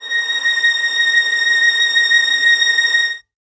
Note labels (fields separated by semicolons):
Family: string; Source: acoustic; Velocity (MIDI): 100; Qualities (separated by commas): reverb